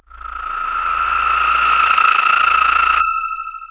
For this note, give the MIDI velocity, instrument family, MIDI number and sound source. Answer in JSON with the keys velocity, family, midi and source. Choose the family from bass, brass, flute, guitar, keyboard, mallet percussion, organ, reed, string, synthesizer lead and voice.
{"velocity": 50, "family": "voice", "midi": 21, "source": "synthesizer"}